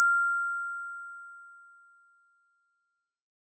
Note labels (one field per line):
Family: mallet percussion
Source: acoustic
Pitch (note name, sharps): F6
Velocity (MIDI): 100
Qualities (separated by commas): bright